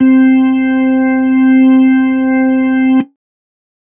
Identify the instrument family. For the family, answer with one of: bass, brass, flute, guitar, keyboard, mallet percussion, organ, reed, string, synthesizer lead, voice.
organ